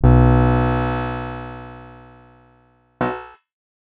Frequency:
61.74 Hz